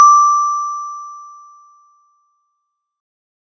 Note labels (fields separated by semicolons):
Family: mallet percussion; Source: acoustic; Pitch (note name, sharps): D6; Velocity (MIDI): 75